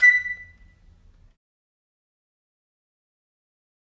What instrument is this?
acoustic flute